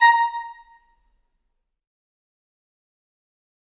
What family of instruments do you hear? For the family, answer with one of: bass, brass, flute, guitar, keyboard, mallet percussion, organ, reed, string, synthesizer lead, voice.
flute